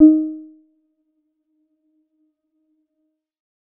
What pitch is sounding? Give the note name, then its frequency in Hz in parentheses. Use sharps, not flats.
D#4 (311.1 Hz)